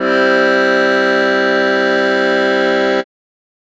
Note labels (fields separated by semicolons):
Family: keyboard; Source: acoustic; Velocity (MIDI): 75